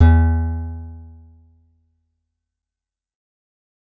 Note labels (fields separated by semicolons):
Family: guitar; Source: acoustic; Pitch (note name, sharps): E2; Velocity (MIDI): 25; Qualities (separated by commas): fast decay